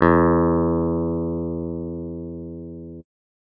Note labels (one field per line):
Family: keyboard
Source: electronic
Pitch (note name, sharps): E2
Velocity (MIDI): 75